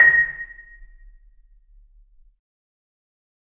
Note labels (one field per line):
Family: mallet percussion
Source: acoustic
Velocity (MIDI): 75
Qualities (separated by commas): fast decay, percussive, reverb